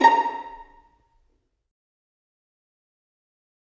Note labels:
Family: string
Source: acoustic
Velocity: 25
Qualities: fast decay, percussive, reverb

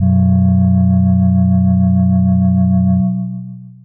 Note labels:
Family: mallet percussion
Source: electronic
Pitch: B0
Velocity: 75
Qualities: long release

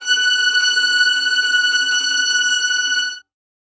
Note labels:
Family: string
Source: acoustic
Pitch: F#6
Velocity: 127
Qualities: non-linear envelope, reverb

